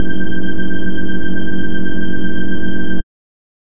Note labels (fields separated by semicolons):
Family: bass; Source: synthesizer; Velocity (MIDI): 25